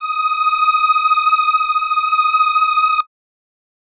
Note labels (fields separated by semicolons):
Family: reed; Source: acoustic; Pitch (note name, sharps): D#6; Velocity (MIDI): 127